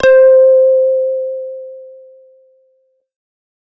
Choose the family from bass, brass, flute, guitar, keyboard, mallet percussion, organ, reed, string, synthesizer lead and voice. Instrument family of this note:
bass